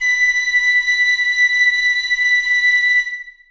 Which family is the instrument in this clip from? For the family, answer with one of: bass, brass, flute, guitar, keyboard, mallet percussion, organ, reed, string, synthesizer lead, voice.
flute